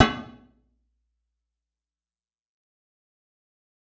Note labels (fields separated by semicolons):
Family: guitar; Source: electronic; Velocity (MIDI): 100; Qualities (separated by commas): fast decay, percussive, reverb